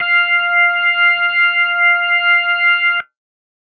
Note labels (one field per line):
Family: organ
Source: electronic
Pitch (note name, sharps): F5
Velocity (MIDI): 100